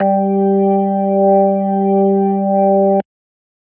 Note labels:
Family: organ; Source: electronic; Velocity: 25

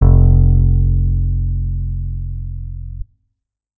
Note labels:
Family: guitar; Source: electronic; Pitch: F1; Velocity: 25; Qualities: reverb

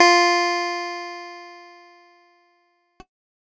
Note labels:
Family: keyboard; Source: electronic; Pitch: F4; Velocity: 127; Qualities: bright

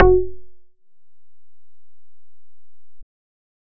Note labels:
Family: bass; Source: synthesizer; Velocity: 50

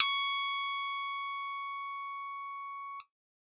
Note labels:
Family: keyboard; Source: electronic; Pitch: C#6; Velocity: 127

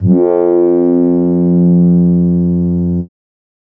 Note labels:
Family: keyboard; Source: synthesizer; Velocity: 75

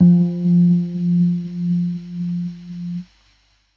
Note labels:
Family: keyboard; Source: electronic; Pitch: F3; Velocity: 25; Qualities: dark

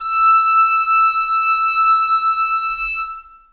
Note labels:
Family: reed; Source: acoustic; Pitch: E6; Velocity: 100; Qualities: reverb

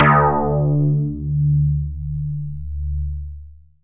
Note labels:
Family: synthesizer lead; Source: synthesizer; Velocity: 75; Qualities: long release

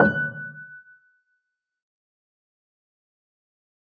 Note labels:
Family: keyboard; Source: acoustic; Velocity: 25; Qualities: fast decay, reverb

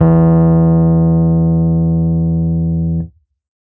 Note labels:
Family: keyboard; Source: electronic; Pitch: E2; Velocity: 100; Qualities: distorted

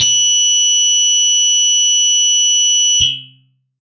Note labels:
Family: guitar; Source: electronic; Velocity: 127; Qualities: bright, distorted

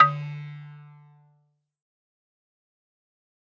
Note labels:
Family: mallet percussion; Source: acoustic; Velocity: 100; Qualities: fast decay, reverb

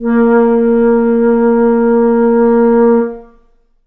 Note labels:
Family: flute; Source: acoustic; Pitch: A#3; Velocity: 25; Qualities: long release, reverb

